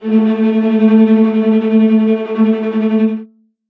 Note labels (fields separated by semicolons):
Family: string; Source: acoustic; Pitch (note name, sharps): A3; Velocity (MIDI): 100; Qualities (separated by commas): non-linear envelope, reverb